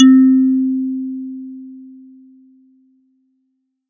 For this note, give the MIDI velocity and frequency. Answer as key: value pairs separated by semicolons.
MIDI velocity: 25; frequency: 261.6 Hz